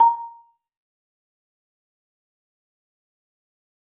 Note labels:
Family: mallet percussion; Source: acoustic; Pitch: A#5; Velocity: 25; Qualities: fast decay, percussive, reverb

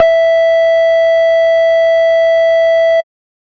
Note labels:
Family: bass; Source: synthesizer; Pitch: E5; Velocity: 50; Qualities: distorted, tempo-synced

